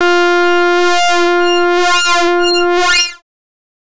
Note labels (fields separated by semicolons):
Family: bass; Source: synthesizer; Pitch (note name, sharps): F4; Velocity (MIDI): 50; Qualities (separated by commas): distorted, non-linear envelope